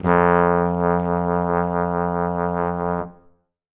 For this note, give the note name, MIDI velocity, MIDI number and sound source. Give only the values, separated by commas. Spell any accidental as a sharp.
F2, 25, 41, acoustic